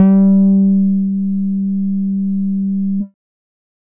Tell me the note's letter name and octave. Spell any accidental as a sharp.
G3